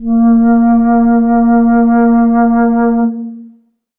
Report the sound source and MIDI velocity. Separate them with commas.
acoustic, 25